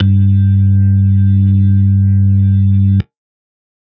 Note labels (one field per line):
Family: organ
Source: electronic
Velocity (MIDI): 100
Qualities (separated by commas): dark